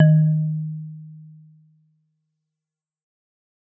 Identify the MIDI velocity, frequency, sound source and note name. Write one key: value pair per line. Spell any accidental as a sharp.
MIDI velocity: 75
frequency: 155.6 Hz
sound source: acoustic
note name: D#3